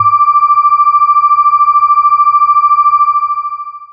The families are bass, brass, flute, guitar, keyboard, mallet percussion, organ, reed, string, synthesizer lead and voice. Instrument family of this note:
bass